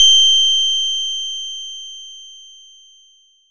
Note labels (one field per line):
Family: bass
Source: synthesizer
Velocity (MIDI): 75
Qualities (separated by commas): bright, distorted